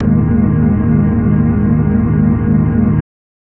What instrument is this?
electronic organ